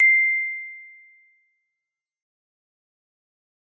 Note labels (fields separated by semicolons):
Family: mallet percussion; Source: acoustic; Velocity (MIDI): 127; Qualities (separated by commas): fast decay